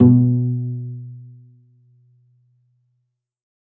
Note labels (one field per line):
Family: string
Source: acoustic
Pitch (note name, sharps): B2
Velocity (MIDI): 75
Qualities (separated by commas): dark, reverb